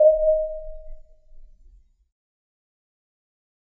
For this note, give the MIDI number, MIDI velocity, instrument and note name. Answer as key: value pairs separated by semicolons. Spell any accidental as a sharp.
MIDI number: 75; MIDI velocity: 25; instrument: acoustic mallet percussion instrument; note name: D#5